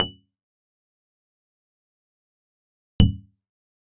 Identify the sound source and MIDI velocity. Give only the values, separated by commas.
acoustic, 25